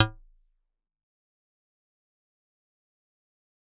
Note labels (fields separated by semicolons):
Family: mallet percussion; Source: acoustic; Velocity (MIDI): 127; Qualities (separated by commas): fast decay, percussive